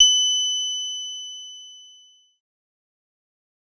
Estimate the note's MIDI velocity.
50